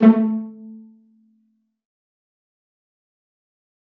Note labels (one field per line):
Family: string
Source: acoustic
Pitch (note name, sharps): A3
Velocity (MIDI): 100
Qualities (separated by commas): dark, fast decay, percussive, reverb